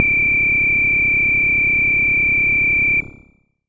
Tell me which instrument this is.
synthesizer bass